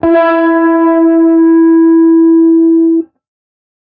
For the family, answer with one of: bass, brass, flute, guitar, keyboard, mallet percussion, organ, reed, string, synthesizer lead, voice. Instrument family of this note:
guitar